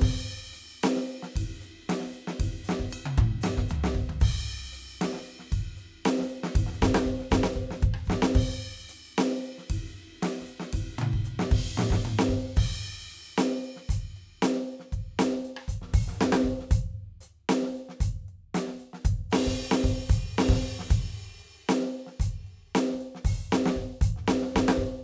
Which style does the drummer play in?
funk